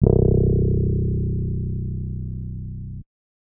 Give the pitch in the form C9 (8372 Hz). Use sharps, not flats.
B0 (30.87 Hz)